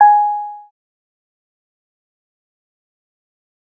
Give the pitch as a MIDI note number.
80